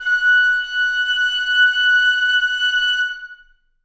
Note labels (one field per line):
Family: reed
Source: acoustic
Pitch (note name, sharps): F#6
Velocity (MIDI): 25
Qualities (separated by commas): reverb